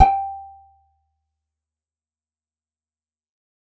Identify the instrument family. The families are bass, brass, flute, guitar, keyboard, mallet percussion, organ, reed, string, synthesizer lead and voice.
guitar